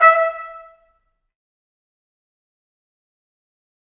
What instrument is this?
acoustic brass instrument